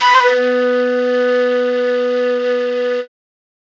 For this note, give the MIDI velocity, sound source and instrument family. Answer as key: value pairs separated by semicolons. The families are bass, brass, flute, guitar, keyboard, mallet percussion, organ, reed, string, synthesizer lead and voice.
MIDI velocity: 127; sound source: acoustic; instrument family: flute